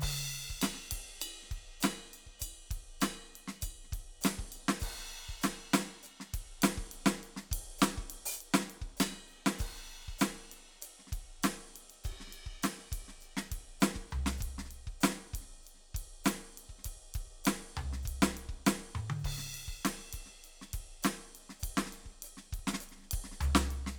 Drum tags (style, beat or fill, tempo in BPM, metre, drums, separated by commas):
funk, beat, 100 BPM, 4/4, crash, ride, ride bell, open hi-hat, hi-hat pedal, snare, cross-stick, high tom, mid tom, floor tom, kick